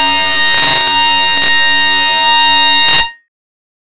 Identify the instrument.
synthesizer bass